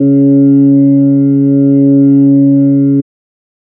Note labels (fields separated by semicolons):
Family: organ; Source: electronic; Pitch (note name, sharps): C#3; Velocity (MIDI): 75; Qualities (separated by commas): dark